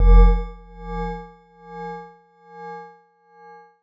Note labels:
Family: mallet percussion; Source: electronic; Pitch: F1; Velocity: 100; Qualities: long release

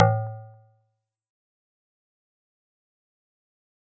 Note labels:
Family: mallet percussion; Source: acoustic; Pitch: A2; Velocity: 127; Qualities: fast decay, percussive

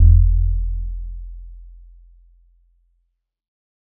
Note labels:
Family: guitar; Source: synthesizer; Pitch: F1; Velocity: 25; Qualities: dark

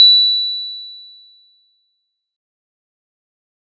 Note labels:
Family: keyboard; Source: electronic; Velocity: 50; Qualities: bright, distorted, fast decay

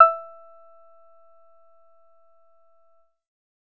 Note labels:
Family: bass; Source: synthesizer; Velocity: 25; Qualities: percussive

